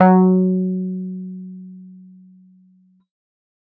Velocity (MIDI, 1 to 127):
25